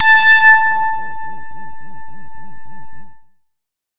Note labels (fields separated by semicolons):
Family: bass; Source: synthesizer; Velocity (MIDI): 75; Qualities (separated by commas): bright, distorted